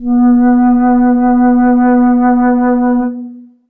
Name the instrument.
acoustic flute